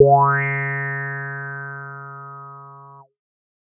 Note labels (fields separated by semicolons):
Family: bass; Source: synthesizer; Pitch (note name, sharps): C#3; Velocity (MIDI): 75